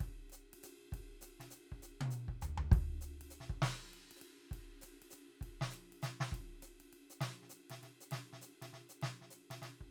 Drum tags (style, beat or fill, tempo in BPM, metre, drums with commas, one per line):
jazz
beat
200 BPM
3/4
crash, ride, hi-hat pedal, snare, high tom, floor tom, kick